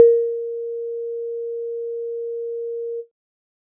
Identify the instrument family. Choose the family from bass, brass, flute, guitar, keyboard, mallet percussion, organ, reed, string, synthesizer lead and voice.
keyboard